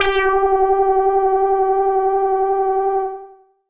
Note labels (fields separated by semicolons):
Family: bass; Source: synthesizer; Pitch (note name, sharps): G4; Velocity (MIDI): 75; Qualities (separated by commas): distorted, tempo-synced